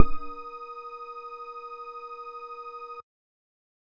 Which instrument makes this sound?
synthesizer bass